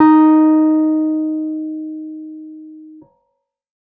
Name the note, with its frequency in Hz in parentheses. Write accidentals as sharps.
D#4 (311.1 Hz)